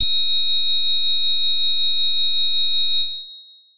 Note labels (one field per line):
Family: keyboard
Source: electronic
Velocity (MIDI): 25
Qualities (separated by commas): bright, distorted, long release